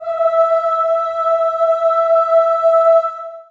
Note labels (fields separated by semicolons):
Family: voice; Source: acoustic; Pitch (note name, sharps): E5; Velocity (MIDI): 25; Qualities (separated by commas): long release, reverb